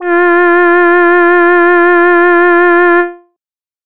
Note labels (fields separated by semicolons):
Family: voice; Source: synthesizer; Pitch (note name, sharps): F4; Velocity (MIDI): 75